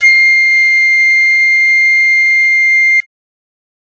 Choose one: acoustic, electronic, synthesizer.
acoustic